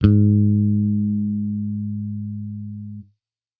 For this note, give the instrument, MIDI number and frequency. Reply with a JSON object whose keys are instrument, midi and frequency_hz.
{"instrument": "electronic bass", "midi": 44, "frequency_hz": 103.8}